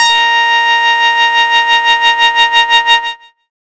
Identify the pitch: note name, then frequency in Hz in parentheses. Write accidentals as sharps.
A#5 (932.3 Hz)